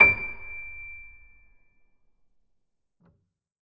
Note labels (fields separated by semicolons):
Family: keyboard; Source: acoustic; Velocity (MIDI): 25; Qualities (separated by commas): reverb